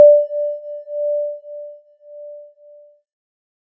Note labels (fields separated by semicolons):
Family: keyboard; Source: synthesizer; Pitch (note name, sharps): D5; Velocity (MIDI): 75